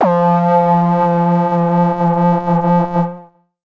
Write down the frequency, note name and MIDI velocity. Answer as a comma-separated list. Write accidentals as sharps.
174.6 Hz, F3, 50